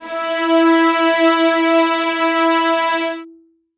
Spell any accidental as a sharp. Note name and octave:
E4